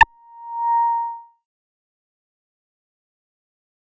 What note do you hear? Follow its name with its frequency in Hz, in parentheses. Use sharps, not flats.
A#5 (932.3 Hz)